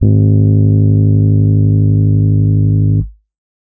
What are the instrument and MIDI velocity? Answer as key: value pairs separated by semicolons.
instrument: electronic keyboard; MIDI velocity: 50